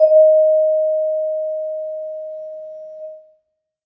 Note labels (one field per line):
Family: mallet percussion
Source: acoustic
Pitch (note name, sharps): D#5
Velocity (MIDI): 50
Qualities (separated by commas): reverb